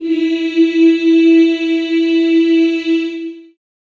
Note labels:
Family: voice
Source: acoustic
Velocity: 75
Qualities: long release, reverb

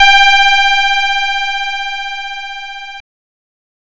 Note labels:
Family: guitar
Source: synthesizer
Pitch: G5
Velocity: 25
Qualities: bright, distorted

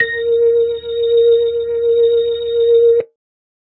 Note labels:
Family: organ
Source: electronic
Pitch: A#4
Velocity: 75

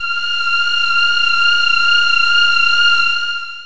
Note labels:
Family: voice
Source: synthesizer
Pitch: F6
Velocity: 50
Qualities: distorted, long release

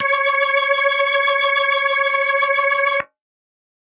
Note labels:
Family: organ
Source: electronic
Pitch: C#5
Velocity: 127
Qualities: reverb

